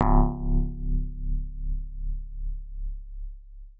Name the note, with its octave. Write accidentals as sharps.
C#1